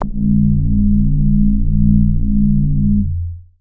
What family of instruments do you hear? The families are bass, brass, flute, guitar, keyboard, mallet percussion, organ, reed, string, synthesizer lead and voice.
bass